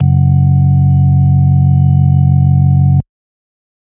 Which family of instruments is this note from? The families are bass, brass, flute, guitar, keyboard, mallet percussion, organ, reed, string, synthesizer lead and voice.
organ